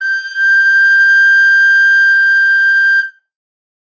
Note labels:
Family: flute; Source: acoustic; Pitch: G6; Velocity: 75; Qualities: bright

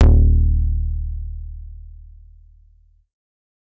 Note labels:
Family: bass; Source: synthesizer; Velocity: 50; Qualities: distorted

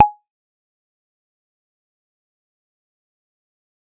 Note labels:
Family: bass; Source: synthesizer; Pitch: G#5; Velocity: 100; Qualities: fast decay, percussive

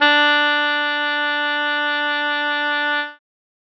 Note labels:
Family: reed; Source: acoustic; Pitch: D4; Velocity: 127; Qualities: bright

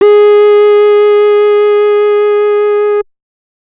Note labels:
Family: bass; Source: synthesizer; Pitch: G#4; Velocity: 50; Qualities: distorted

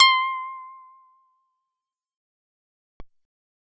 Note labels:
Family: bass; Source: synthesizer; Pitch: C6; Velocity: 100; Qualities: fast decay

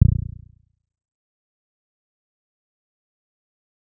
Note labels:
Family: bass; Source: synthesizer; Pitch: A#0; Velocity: 75; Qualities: dark, fast decay, percussive

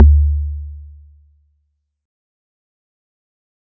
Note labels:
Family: mallet percussion; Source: acoustic; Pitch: D2; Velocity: 25; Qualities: dark, fast decay

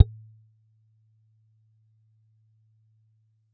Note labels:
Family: guitar; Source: acoustic; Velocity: 25; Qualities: percussive

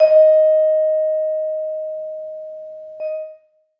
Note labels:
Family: mallet percussion; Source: acoustic; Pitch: D#5; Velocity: 100; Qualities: reverb

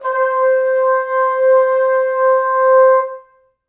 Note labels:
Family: brass; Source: acoustic; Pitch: C5; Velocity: 25; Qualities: reverb

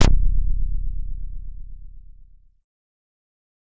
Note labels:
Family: bass; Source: synthesizer; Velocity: 100; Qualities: distorted, fast decay

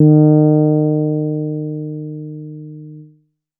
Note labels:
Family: bass; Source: synthesizer; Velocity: 100

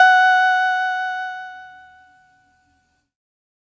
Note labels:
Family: keyboard; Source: electronic; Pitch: F#5; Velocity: 75; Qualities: distorted

